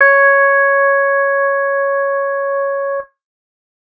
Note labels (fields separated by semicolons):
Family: guitar; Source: electronic; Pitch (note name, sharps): C#5; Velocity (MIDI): 75; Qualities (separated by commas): reverb